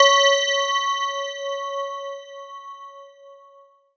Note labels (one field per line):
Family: mallet percussion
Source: electronic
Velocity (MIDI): 75